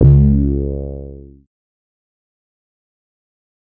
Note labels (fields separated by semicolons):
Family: bass; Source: synthesizer; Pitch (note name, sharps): C#2; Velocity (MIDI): 25; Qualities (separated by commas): distorted, fast decay